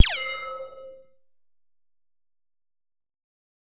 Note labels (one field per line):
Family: bass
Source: synthesizer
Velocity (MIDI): 127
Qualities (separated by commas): bright, distorted